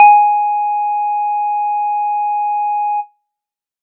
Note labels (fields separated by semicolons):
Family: bass; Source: synthesizer; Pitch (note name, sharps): G#5; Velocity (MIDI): 25